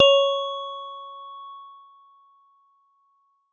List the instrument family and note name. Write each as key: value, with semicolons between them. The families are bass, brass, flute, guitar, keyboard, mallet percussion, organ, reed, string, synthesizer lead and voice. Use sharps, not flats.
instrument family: mallet percussion; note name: C#5